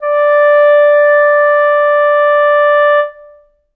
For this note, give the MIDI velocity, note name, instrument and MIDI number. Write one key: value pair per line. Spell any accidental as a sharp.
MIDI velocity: 50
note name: D5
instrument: acoustic reed instrument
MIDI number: 74